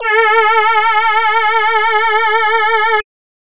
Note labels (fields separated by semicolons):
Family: voice; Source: synthesizer; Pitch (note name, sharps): A4; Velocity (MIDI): 50